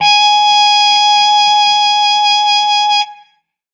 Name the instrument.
acoustic brass instrument